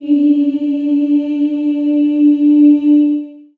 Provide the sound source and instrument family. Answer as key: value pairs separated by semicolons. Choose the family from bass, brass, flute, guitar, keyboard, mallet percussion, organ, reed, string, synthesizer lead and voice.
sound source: acoustic; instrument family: voice